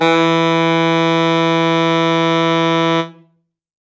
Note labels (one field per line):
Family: reed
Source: acoustic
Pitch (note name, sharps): E3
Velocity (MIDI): 127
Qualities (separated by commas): reverb